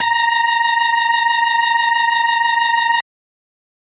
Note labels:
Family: organ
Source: electronic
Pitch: A#5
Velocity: 50

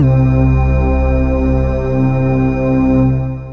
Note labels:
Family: synthesizer lead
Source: synthesizer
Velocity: 127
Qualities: long release

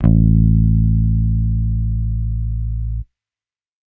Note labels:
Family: bass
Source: electronic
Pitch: A1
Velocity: 25

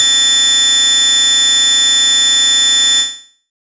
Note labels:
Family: bass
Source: synthesizer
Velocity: 25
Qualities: bright, distorted

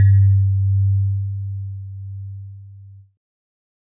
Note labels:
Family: keyboard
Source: electronic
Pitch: G2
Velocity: 50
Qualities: multiphonic

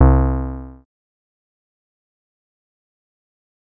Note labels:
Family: synthesizer lead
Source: synthesizer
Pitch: C2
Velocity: 100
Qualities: distorted, fast decay

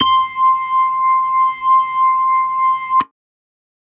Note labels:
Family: organ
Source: electronic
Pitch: C6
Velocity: 127

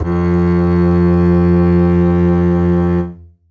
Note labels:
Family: string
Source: acoustic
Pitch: F2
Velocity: 50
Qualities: reverb

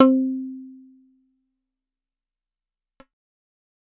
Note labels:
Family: guitar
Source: acoustic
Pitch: C4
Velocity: 100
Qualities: dark, fast decay

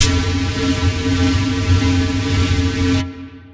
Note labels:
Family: flute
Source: acoustic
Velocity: 25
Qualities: distorted, long release

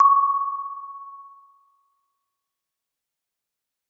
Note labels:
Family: mallet percussion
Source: acoustic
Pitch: C#6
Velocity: 127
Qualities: fast decay

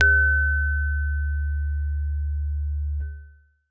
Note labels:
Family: keyboard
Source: acoustic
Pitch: D2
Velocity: 25

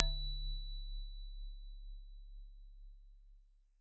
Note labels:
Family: mallet percussion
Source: acoustic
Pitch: C#1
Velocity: 100

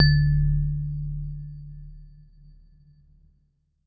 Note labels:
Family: keyboard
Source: electronic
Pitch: D1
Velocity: 127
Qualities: dark

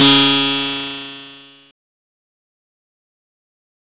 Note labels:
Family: guitar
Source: electronic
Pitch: C#3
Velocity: 100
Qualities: bright, distorted, fast decay

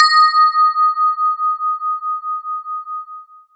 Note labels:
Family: guitar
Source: synthesizer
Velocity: 50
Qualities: bright

